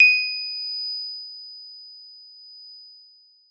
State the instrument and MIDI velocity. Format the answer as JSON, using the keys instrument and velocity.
{"instrument": "acoustic mallet percussion instrument", "velocity": 100}